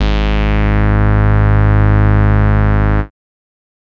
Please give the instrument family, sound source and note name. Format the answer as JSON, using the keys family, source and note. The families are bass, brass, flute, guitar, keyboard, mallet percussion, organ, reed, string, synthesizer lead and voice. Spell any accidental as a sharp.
{"family": "bass", "source": "synthesizer", "note": "G#1"}